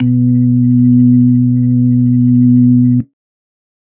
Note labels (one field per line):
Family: organ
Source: electronic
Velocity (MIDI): 25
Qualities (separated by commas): dark